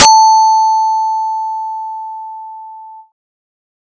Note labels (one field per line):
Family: bass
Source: synthesizer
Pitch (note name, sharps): A5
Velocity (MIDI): 50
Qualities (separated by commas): bright